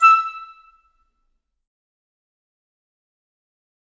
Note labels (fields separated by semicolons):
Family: flute; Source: acoustic; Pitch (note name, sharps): E6; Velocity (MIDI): 25; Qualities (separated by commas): fast decay, percussive, reverb